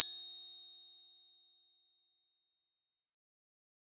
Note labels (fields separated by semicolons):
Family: bass; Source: synthesizer; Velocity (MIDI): 50; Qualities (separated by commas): bright